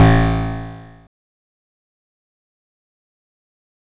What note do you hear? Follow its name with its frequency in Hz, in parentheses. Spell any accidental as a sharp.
A1 (55 Hz)